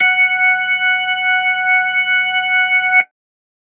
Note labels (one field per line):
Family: organ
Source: electronic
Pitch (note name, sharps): F#5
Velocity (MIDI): 127